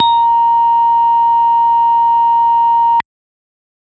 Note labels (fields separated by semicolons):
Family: organ; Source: electronic; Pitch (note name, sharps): A#5; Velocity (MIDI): 127